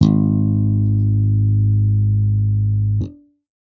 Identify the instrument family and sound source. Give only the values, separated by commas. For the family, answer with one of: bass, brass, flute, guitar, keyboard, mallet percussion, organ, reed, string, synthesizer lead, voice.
bass, electronic